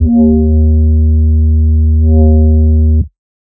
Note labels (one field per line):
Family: bass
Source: synthesizer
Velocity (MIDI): 127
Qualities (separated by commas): dark